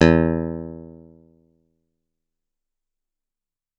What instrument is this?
acoustic guitar